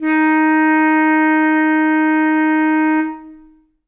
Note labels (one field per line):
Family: reed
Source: acoustic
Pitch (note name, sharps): D#4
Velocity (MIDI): 50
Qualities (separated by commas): long release, reverb